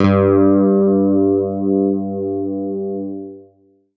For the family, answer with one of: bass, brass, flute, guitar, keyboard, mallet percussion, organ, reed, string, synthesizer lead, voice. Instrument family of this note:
guitar